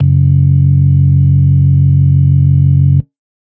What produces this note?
electronic organ